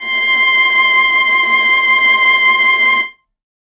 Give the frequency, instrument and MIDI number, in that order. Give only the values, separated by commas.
1047 Hz, acoustic string instrument, 84